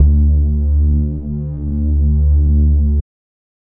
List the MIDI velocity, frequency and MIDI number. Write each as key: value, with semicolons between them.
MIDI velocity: 100; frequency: 73.42 Hz; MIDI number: 38